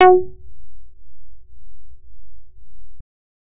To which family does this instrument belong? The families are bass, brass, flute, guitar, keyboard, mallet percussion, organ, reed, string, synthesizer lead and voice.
bass